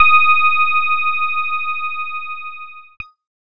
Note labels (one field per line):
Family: keyboard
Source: electronic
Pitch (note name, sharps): D#6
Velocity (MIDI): 75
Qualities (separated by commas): distorted